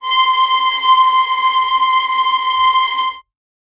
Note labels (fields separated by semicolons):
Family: string; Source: acoustic; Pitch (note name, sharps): C6; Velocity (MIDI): 25; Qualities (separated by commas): bright, non-linear envelope, reverb